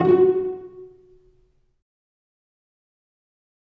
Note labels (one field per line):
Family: string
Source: acoustic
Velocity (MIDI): 100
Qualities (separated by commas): dark, fast decay, reverb